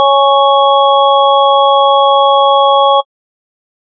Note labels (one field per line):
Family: organ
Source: electronic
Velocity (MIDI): 127